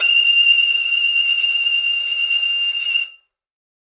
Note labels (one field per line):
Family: string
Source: acoustic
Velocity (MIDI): 100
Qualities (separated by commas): reverb